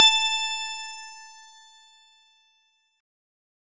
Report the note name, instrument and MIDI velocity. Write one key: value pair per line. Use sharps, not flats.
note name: A5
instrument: synthesizer lead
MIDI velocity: 50